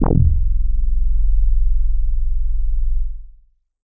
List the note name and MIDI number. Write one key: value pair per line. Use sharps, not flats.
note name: F0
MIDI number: 17